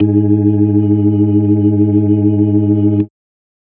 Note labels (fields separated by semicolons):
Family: organ; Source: electronic; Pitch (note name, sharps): G#2; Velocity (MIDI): 25